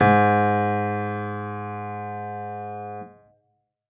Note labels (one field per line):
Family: keyboard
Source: acoustic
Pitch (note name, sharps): G#2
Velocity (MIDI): 100